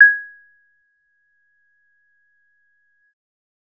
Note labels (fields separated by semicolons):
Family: bass; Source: synthesizer; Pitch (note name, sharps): G#6; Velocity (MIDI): 75; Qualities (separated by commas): percussive